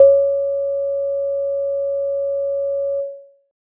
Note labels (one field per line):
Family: keyboard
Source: electronic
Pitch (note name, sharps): C#5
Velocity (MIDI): 25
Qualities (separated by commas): dark